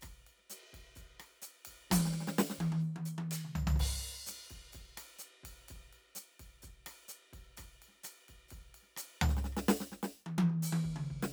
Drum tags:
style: bossa nova; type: beat; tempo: 127 BPM; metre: 4/4; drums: crash, ride, closed hi-hat, hi-hat pedal, snare, cross-stick, high tom, mid tom, floor tom, kick

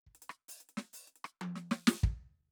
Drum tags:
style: funk; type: fill; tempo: 95 BPM; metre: 4/4; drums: closed hi-hat, hi-hat pedal, snare, cross-stick, high tom, kick

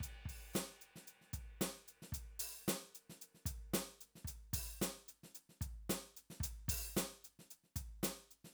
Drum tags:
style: funk; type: beat; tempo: 112 BPM; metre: 4/4; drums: closed hi-hat, open hi-hat, hi-hat pedal, snare, kick

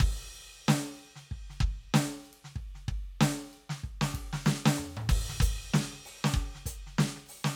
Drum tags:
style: rock; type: beat; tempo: 95 BPM; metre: 4/4; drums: crash, ride, ride bell, closed hi-hat, open hi-hat, hi-hat pedal, snare, high tom, mid tom, kick

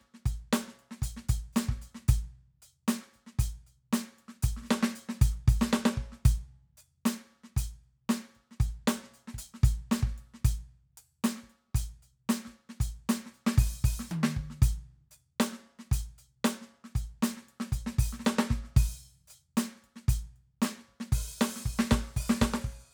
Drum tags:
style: funk; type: beat; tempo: 115 BPM; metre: 4/4; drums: closed hi-hat, open hi-hat, hi-hat pedal, snare, cross-stick, high tom, kick

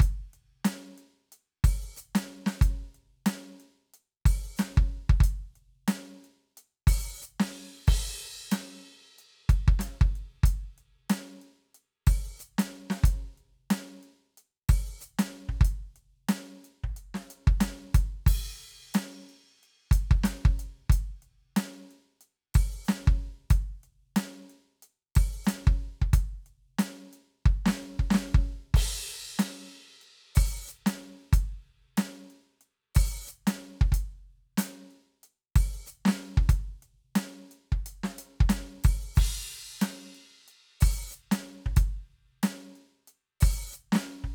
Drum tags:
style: hip-hop; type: beat; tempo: 92 BPM; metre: 4/4; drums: crash, closed hi-hat, open hi-hat, hi-hat pedal, snare, kick

